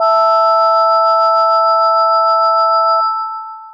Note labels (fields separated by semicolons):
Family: mallet percussion; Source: electronic; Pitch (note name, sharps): A3; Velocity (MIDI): 75; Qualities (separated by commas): long release